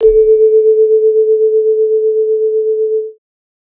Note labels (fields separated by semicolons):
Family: mallet percussion; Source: acoustic; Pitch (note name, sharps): A4; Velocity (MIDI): 50; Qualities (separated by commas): multiphonic